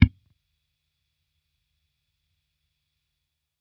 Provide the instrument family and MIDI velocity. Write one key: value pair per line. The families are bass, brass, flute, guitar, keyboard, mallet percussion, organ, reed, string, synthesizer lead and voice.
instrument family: bass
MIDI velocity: 25